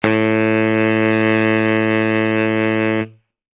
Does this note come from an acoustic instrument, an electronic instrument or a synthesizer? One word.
acoustic